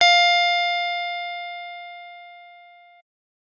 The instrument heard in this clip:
electronic keyboard